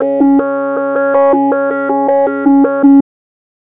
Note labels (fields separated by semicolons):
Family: bass; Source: synthesizer; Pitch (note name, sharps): C#4; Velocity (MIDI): 50; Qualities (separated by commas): tempo-synced